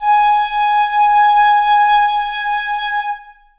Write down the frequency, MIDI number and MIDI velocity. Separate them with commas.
830.6 Hz, 80, 75